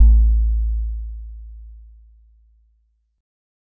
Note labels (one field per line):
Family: mallet percussion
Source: acoustic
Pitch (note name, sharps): A1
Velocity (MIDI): 25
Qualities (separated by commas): dark